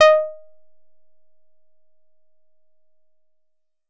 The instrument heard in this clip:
synthesizer guitar